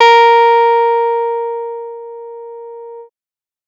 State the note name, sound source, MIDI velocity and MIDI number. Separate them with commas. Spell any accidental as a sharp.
A#4, synthesizer, 75, 70